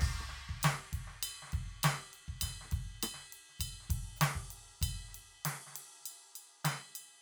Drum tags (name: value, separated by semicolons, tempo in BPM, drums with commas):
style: funk; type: beat; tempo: 100 BPM; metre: 4/4; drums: crash, ride, ride bell, hi-hat pedal, snare, cross-stick, kick